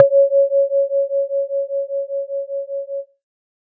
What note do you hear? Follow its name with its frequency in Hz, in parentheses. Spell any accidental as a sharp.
C#5 (554.4 Hz)